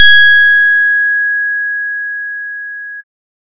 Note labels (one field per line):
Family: bass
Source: synthesizer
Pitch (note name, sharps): G#6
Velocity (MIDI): 25